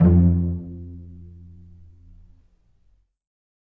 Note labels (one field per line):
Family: string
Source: acoustic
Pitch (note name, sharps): F2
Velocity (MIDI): 127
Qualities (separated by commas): dark, reverb